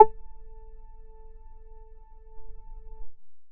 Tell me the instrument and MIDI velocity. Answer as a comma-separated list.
synthesizer bass, 25